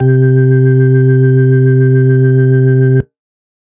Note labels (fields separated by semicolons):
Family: organ; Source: electronic; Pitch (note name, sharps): C3; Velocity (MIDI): 127